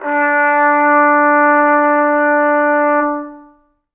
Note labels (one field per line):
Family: brass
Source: acoustic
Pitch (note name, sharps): D4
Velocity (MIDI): 25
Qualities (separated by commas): long release, reverb